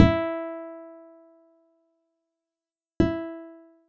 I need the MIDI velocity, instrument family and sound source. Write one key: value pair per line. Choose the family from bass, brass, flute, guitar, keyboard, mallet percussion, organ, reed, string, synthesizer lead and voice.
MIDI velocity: 75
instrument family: guitar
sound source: acoustic